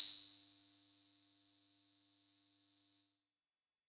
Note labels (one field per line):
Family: mallet percussion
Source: acoustic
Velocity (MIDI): 100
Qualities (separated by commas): bright, long release